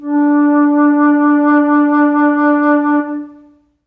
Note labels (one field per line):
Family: flute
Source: acoustic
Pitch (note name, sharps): D4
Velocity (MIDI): 50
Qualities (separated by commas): long release, reverb